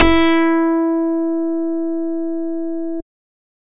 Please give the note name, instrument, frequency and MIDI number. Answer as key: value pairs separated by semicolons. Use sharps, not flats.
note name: E4; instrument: synthesizer bass; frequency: 329.6 Hz; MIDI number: 64